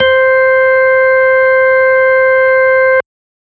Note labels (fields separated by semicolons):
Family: organ; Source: electronic; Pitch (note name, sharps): C5; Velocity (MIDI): 75